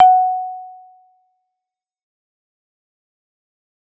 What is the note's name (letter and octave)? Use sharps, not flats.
F#5